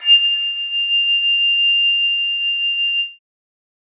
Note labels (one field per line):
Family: flute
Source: acoustic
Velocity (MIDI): 127